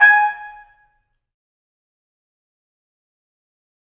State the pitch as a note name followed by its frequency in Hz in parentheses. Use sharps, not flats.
G#5 (830.6 Hz)